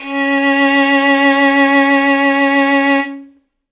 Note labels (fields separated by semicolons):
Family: string; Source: acoustic; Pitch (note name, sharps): C#4; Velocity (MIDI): 50; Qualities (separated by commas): bright, reverb